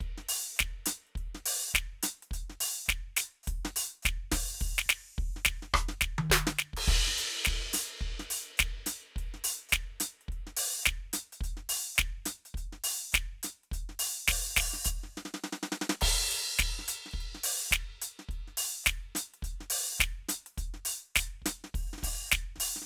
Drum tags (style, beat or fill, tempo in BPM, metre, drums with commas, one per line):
soul
beat
105 BPM
4/4
crash, ride, closed hi-hat, open hi-hat, hi-hat pedal, snare, cross-stick, high tom, kick